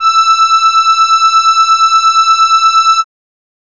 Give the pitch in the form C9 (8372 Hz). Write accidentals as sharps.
E6 (1319 Hz)